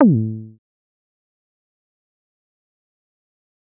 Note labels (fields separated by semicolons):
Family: bass; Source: synthesizer; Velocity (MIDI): 25; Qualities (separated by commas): fast decay, percussive